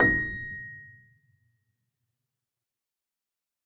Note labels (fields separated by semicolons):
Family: keyboard; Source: acoustic; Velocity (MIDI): 50; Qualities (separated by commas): dark, reverb